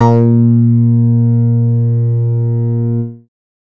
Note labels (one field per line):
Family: bass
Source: synthesizer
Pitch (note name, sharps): A#2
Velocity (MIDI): 75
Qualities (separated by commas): distorted